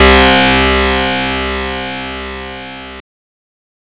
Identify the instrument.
synthesizer guitar